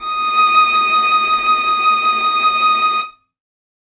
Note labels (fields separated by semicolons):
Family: string; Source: acoustic; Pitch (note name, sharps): D#6; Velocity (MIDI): 50; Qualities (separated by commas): reverb